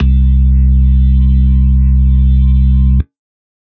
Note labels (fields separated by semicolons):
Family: organ; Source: electronic; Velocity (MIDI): 127; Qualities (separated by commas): dark